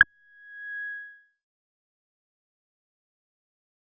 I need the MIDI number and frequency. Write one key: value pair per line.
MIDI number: 92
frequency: 1661 Hz